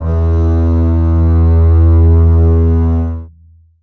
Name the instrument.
acoustic string instrument